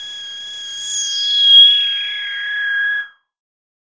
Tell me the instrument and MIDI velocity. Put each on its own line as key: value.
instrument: synthesizer bass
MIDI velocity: 25